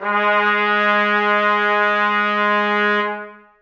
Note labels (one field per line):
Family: brass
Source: acoustic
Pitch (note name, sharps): G#3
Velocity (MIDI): 100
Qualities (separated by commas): reverb